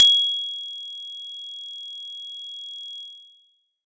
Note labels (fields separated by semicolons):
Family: mallet percussion; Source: acoustic; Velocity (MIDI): 75; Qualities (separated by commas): bright, distorted